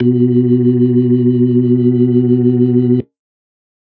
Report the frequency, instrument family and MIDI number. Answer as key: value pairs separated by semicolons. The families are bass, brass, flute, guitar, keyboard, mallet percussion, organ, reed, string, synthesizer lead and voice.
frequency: 123.5 Hz; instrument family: organ; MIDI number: 47